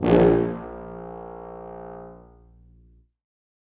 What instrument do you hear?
acoustic brass instrument